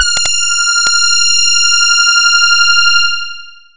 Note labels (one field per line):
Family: voice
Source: synthesizer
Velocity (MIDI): 127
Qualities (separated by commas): bright, long release